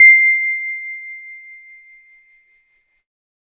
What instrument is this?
electronic keyboard